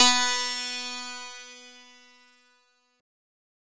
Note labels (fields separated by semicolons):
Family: synthesizer lead; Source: synthesizer; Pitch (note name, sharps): B3; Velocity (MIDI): 127; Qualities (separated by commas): bright, distorted